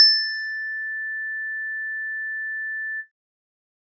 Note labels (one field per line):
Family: keyboard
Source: electronic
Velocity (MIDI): 75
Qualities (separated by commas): bright